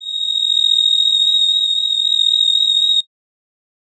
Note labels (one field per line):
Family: reed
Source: acoustic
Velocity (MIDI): 25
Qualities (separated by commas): bright